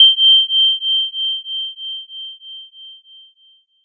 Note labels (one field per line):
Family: mallet percussion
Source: electronic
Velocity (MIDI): 25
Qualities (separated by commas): bright, multiphonic